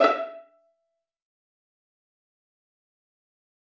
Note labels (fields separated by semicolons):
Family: string; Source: acoustic; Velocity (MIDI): 127; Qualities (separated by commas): fast decay, percussive, reverb